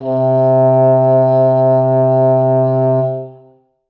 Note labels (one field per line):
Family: reed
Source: acoustic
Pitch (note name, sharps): C3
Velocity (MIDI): 25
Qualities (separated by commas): long release, reverb